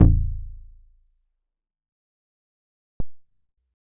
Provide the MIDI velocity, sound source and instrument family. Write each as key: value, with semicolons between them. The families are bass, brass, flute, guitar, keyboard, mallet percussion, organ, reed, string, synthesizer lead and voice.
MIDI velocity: 100; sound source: synthesizer; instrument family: bass